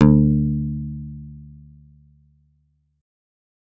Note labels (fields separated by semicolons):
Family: bass; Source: synthesizer; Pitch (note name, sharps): D2; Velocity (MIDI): 127; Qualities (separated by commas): distorted